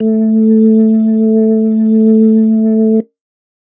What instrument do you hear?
electronic organ